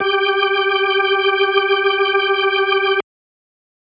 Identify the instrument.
electronic organ